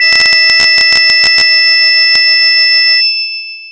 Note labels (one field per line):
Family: mallet percussion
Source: electronic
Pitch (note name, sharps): E5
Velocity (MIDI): 127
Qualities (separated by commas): bright, long release